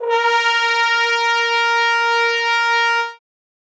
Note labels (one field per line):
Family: brass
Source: acoustic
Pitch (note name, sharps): A#4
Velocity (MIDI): 127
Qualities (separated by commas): bright, reverb